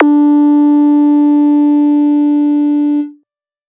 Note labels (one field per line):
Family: bass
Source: synthesizer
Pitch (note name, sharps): D4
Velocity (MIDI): 127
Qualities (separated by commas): distorted